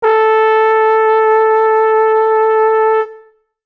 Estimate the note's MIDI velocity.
100